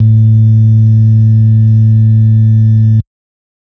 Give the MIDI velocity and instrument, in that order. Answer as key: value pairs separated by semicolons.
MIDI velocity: 50; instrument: electronic organ